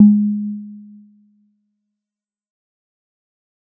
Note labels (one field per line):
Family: mallet percussion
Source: acoustic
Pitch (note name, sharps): G#3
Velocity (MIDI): 25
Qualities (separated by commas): fast decay